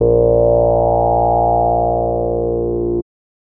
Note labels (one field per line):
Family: bass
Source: synthesizer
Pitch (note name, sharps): A#1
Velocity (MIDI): 50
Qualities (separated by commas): distorted